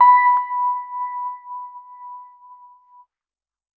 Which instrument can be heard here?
electronic keyboard